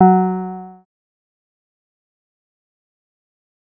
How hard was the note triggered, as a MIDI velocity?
25